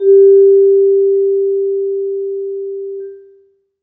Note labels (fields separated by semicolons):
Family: mallet percussion; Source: acoustic; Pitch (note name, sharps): G4; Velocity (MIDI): 50; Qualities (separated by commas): reverb